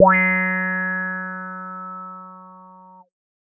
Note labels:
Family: bass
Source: synthesizer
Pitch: F#3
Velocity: 100

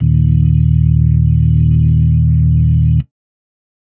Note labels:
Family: organ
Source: electronic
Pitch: D#1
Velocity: 25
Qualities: dark

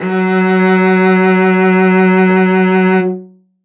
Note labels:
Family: string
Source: acoustic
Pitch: F#3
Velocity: 127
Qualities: bright, reverb

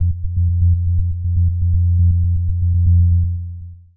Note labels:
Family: synthesizer lead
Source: synthesizer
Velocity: 100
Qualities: dark, long release, tempo-synced

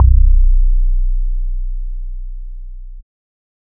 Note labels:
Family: bass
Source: synthesizer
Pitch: B0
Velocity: 75

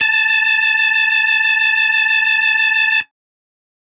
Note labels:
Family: organ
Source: electronic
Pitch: A5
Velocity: 100

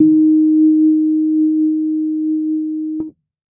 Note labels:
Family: keyboard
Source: electronic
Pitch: D#4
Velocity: 25

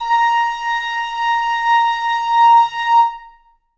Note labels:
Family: reed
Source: acoustic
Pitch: A#5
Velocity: 50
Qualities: reverb

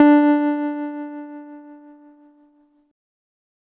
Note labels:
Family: keyboard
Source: electronic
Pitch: D4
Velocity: 25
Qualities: distorted

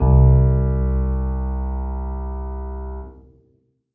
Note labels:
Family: keyboard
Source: acoustic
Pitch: C2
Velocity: 50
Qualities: reverb

